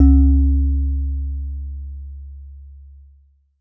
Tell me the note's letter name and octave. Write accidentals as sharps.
C#2